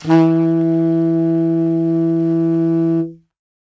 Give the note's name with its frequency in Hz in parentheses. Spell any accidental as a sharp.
E3 (164.8 Hz)